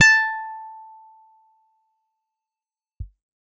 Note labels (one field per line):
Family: guitar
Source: electronic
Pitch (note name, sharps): A5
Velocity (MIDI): 50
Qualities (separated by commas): bright, distorted, fast decay, percussive